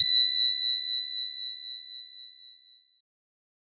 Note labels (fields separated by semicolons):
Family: bass; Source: synthesizer; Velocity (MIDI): 75; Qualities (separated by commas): bright, distorted